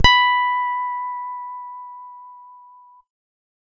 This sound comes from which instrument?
electronic guitar